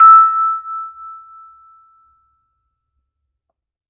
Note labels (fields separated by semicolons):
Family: mallet percussion; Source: acoustic; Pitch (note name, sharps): E6; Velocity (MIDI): 100; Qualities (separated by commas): reverb